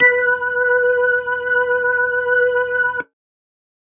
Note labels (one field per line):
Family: organ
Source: electronic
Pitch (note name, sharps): B4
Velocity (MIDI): 25